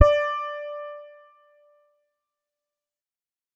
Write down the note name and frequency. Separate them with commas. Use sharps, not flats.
D5, 587.3 Hz